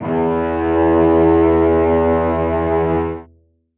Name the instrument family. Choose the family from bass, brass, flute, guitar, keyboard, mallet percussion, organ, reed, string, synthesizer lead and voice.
string